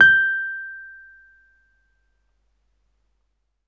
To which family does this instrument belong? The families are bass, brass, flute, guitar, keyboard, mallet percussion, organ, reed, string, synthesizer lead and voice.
keyboard